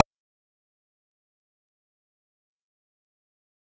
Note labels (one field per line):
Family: bass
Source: synthesizer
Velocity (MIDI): 75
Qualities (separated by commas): fast decay, percussive